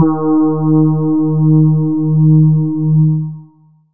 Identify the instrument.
synthesizer voice